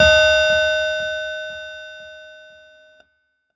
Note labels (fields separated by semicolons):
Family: keyboard; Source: electronic; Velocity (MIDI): 127; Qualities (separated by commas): bright, distorted